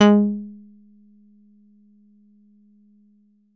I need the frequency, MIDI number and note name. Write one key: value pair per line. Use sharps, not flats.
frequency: 207.7 Hz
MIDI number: 56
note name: G#3